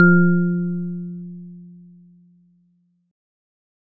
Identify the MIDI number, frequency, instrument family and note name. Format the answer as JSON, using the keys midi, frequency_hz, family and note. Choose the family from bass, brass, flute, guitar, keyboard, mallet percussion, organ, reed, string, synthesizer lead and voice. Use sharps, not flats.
{"midi": 53, "frequency_hz": 174.6, "family": "organ", "note": "F3"}